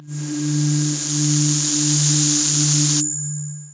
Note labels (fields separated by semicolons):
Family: voice; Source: synthesizer; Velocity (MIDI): 127; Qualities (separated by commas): distorted, long release